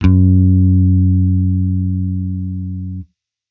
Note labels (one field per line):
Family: bass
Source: electronic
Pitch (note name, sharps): F#2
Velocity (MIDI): 100